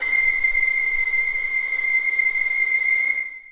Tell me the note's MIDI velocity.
127